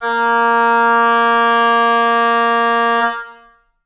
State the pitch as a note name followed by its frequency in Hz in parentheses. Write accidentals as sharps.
A#3 (233.1 Hz)